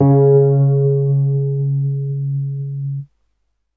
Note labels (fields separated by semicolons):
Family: keyboard; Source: electronic; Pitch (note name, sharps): C#3; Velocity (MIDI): 75; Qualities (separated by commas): dark